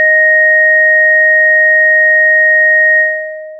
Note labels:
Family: synthesizer lead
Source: synthesizer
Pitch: D#5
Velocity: 50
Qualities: long release

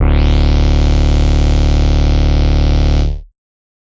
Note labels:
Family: bass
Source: synthesizer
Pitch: D1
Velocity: 75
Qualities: bright, distorted

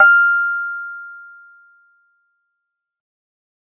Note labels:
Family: keyboard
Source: electronic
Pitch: F6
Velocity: 100

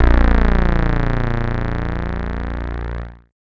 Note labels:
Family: bass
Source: synthesizer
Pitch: A#0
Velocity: 100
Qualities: bright, distorted

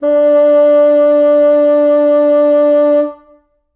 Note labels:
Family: reed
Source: acoustic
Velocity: 127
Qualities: reverb

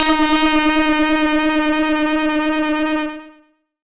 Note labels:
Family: bass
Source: synthesizer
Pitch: D#4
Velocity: 100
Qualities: bright, distorted, tempo-synced

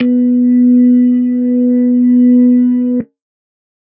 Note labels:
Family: organ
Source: electronic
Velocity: 75

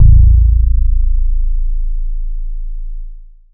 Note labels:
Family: bass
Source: synthesizer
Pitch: A0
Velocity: 25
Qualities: distorted, long release

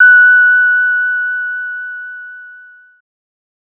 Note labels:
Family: bass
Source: synthesizer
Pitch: F#6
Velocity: 75

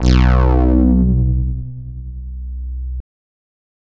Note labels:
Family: bass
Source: synthesizer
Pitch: B1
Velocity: 127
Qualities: bright, distorted

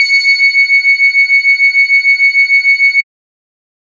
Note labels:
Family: bass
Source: synthesizer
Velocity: 100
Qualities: distorted

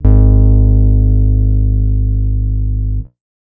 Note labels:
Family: guitar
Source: acoustic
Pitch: G#1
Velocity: 50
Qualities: dark

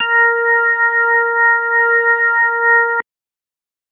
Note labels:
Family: organ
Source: electronic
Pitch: A#4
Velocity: 50

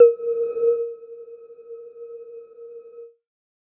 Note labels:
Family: mallet percussion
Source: electronic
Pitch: A#4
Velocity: 100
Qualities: non-linear envelope

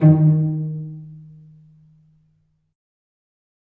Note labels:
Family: string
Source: acoustic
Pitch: D#3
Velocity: 127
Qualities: dark, reverb

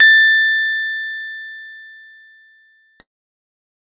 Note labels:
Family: keyboard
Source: electronic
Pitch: A6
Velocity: 100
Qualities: bright

